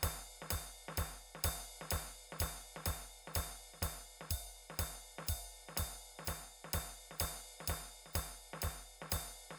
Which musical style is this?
rock shuffle